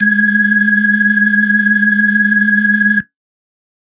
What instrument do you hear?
electronic organ